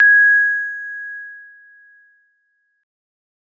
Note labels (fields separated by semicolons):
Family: keyboard; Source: electronic; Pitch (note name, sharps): G#6; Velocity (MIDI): 25